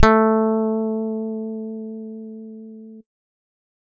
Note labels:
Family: guitar; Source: electronic; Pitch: A3; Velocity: 75

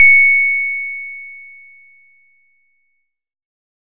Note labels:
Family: guitar; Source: acoustic; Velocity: 25

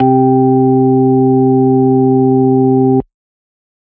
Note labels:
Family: organ; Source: electronic; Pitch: C3; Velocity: 100

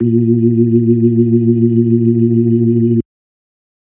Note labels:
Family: organ; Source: electronic; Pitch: A#2; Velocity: 127

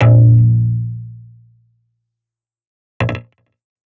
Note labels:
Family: guitar; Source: electronic; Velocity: 100; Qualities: distorted, fast decay

